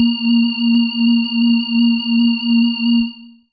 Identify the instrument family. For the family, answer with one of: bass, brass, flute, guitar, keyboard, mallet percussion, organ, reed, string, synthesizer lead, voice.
mallet percussion